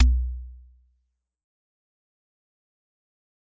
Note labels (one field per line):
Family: mallet percussion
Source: acoustic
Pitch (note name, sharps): B1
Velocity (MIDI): 75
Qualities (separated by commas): fast decay, percussive